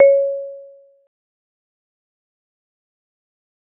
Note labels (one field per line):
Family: mallet percussion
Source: acoustic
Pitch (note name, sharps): C#5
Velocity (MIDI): 25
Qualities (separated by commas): fast decay, percussive